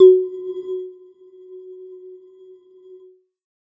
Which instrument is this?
electronic mallet percussion instrument